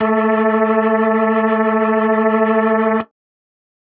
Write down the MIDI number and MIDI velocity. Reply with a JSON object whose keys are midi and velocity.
{"midi": 57, "velocity": 100}